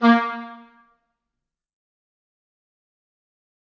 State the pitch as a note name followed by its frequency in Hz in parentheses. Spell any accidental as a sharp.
A#3 (233.1 Hz)